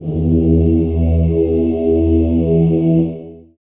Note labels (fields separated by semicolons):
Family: voice; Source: acoustic; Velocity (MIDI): 50; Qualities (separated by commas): dark, long release, reverb